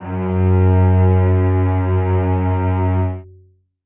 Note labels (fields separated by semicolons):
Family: string; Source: acoustic; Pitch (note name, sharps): F#2; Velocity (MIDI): 100; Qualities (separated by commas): reverb